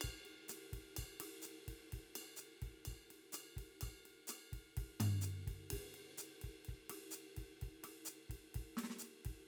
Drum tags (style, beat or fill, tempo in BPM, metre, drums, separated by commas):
bossa nova, beat, 127 BPM, 4/4, ride, ride bell, hi-hat pedal, snare, cross-stick, floor tom, kick